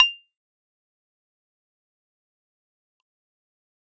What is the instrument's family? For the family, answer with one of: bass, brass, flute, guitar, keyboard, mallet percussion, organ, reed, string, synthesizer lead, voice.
keyboard